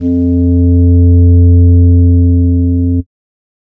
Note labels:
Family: flute; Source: synthesizer; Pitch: F2; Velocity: 127; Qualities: dark

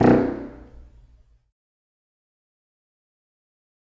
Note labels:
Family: reed; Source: acoustic; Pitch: B0; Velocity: 25; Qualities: fast decay, percussive, reverb

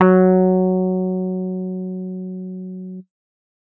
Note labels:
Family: keyboard; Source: electronic; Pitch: F#3; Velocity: 127; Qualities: dark

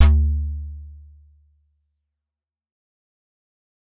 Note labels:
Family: keyboard; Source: acoustic; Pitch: D2; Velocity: 75; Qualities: fast decay

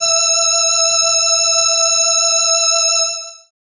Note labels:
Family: keyboard; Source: synthesizer; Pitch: E5; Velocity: 50; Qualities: bright

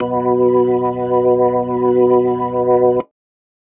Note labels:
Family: organ; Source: electronic; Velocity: 50

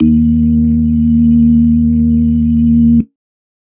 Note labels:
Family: organ; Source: electronic; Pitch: D#2; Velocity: 75; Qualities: dark

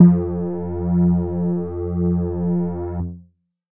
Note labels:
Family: keyboard; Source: electronic; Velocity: 100; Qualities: distorted

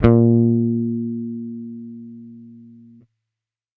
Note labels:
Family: bass; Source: electronic; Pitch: A#2; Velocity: 127

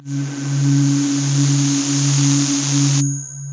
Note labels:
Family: voice; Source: synthesizer; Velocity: 100; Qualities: distorted, long release

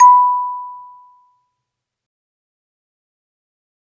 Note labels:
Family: mallet percussion; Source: acoustic; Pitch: B5; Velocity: 100; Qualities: fast decay, reverb

